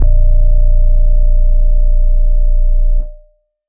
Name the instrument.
electronic keyboard